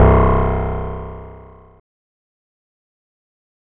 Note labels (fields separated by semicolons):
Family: guitar; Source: electronic; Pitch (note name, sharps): C1; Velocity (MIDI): 75; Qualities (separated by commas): bright, distorted, fast decay